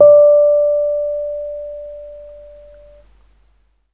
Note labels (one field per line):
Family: keyboard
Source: electronic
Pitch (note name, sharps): D5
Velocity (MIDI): 25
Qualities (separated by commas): dark